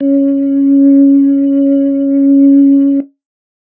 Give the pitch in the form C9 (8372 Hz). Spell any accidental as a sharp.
C#4 (277.2 Hz)